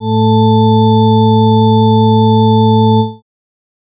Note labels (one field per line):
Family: organ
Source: electronic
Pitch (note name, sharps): A2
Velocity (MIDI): 75